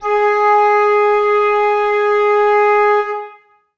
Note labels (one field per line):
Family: flute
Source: acoustic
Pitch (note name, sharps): G#4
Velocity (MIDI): 100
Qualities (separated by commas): reverb